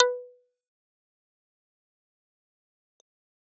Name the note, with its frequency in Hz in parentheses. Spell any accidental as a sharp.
B4 (493.9 Hz)